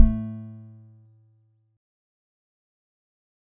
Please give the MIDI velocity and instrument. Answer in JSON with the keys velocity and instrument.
{"velocity": 25, "instrument": "acoustic mallet percussion instrument"}